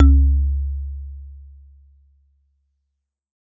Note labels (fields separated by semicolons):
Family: mallet percussion; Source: acoustic; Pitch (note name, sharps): C#2; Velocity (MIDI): 75; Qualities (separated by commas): dark